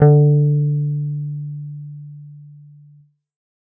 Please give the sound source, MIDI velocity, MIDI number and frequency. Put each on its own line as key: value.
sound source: synthesizer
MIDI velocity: 75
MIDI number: 50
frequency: 146.8 Hz